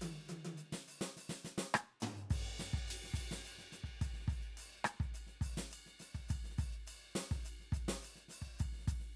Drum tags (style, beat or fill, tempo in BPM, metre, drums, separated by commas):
Afro-Cuban, beat, 105 BPM, 4/4, ride, ride bell, hi-hat pedal, snare, cross-stick, high tom, floor tom, kick